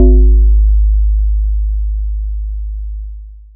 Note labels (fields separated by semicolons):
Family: mallet percussion; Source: electronic; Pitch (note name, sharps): G#1; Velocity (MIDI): 50; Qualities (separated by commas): long release, multiphonic